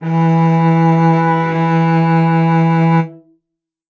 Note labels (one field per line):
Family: string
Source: acoustic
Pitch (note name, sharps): E3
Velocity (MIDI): 75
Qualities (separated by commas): reverb